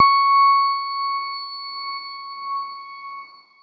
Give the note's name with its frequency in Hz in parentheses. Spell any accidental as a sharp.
C#6 (1109 Hz)